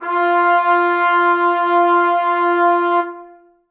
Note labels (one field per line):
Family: brass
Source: acoustic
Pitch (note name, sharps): F4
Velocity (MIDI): 100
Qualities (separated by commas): reverb